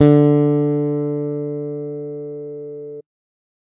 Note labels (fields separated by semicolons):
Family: bass; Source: electronic; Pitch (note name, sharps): D3; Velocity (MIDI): 100